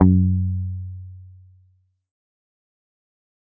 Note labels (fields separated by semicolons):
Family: guitar; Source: electronic; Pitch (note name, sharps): F#2; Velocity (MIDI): 25; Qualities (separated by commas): fast decay